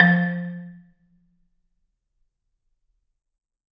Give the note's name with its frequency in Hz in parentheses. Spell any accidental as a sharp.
F3 (174.6 Hz)